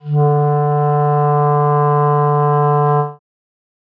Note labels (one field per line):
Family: reed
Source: acoustic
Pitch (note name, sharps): D3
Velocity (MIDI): 50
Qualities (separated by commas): dark